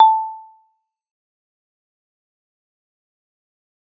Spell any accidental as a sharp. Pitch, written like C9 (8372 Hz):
A5 (880 Hz)